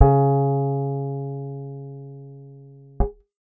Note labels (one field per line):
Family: guitar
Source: acoustic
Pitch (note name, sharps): C#3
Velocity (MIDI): 50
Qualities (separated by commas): dark